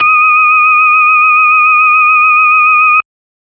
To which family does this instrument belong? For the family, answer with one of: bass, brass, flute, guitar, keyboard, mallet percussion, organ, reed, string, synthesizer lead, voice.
organ